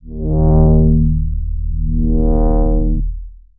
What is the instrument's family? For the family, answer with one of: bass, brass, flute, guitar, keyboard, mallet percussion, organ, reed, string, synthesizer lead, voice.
bass